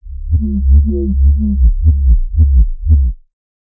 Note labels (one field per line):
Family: bass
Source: synthesizer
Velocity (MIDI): 25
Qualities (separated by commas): distorted, non-linear envelope